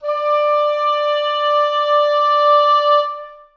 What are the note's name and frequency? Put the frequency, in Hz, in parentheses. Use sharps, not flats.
D5 (587.3 Hz)